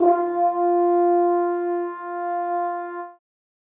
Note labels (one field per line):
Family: brass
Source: acoustic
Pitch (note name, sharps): F4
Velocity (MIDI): 25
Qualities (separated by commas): reverb